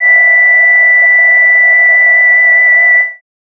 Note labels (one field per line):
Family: voice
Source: synthesizer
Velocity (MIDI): 75